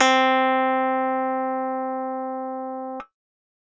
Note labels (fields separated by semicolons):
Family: keyboard; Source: electronic; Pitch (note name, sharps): C4; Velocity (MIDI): 75